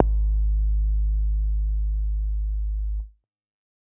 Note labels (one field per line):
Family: bass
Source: synthesizer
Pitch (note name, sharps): G#1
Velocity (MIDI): 100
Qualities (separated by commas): dark, distorted